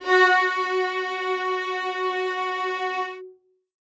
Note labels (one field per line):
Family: string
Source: acoustic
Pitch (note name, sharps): F#4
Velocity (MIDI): 127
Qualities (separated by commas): reverb